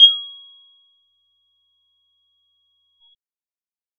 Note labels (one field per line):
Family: bass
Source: synthesizer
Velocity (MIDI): 50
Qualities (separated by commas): bright, percussive